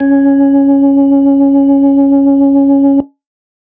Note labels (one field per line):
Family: organ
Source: electronic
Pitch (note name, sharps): C#4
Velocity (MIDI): 25